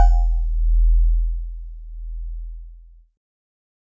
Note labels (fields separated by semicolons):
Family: keyboard; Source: electronic; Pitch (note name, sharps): E1; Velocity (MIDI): 127; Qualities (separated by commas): multiphonic